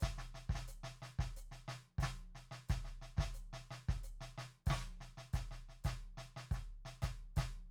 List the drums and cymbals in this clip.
hi-hat pedal, snare and kick